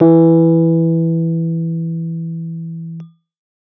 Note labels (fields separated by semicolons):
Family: keyboard; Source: electronic; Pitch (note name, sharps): E3; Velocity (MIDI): 100; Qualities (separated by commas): dark